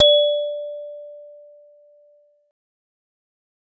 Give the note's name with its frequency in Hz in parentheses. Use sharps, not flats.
D5 (587.3 Hz)